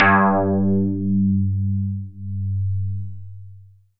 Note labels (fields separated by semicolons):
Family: synthesizer lead; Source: synthesizer; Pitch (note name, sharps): G2; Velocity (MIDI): 75; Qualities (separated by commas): long release